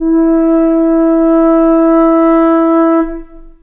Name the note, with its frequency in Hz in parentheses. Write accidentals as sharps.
E4 (329.6 Hz)